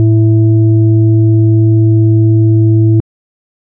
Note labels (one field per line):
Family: organ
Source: electronic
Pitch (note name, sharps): A2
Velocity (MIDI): 75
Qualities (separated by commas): dark